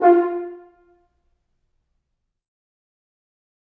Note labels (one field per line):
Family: brass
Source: acoustic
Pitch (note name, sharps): F4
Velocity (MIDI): 100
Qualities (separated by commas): fast decay, percussive, reverb